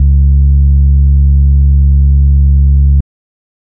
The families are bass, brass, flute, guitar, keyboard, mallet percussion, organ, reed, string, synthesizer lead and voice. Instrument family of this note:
organ